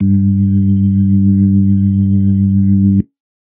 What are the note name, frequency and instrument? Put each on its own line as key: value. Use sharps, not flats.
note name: G2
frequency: 98 Hz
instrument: electronic organ